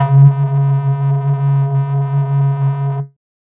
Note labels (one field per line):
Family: flute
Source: synthesizer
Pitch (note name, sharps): C#3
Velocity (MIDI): 100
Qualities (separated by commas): distorted